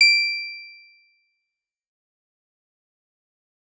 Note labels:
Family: guitar; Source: electronic; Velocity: 100; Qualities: bright, fast decay

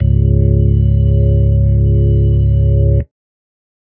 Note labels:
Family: organ; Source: electronic; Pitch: C#1; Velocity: 100; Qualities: dark

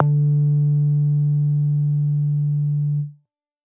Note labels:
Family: bass; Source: synthesizer; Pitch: D3; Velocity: 50; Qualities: distorted

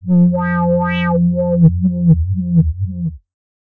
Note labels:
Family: bass; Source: synthesizer; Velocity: 50; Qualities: distorted, non-linear envelope

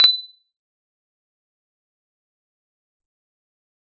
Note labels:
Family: guitar; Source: electronic; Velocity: 25; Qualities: bright, fast decay, percussive

